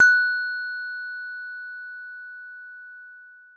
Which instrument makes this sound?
acoustic mallet percussion instrument